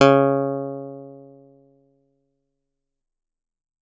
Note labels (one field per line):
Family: guitar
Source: acoustic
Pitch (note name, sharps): C#3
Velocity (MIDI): 127